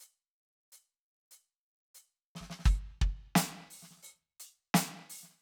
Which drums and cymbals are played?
closed hi-hat, open hi-hat, hi-hat pedal, snare and kick